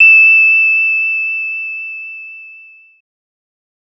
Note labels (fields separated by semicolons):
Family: bass; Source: synthesizer; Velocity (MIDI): 50; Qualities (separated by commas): bright, distorted